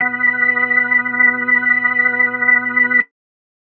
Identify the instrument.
electronic organ